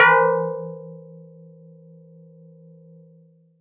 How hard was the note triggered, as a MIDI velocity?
127